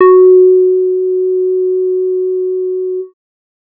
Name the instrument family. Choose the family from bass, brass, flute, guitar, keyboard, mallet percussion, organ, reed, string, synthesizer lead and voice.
bass